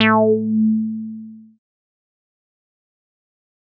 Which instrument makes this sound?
synthesizer bass